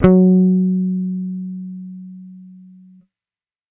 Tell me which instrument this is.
electronic bass